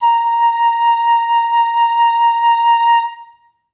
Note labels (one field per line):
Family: flute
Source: acoustic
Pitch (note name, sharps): A#5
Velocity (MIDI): 50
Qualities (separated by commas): reverb